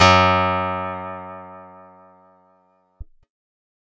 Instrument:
acoustic guitar